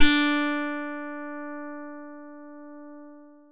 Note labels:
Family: guitar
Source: synthesizer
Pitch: D4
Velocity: 25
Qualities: bright

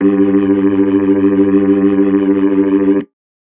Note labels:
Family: organ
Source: electronic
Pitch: G2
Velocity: 75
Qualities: distorted

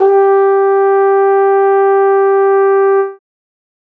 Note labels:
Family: brass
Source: acoustic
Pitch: G4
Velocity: 75

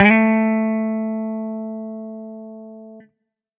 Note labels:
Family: guitar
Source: electronic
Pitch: A3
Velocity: 127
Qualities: distorted

